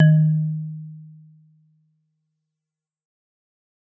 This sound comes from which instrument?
acoustic mallet percussion instrument